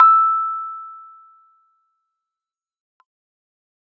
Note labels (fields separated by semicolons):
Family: keyboard; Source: electronic; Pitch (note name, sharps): E6; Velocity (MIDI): 100; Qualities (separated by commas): fast decay